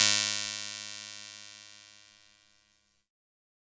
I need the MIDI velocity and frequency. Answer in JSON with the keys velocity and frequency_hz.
{"velocity": 100, "frequency_hz": 103.8}